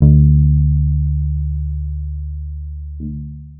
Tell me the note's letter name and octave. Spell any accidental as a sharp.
D2